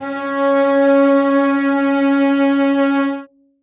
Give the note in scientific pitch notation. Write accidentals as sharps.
C#4